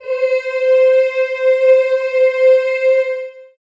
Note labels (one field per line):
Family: voice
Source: acoustic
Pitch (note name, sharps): C5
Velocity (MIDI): 127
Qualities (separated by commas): long release, reverb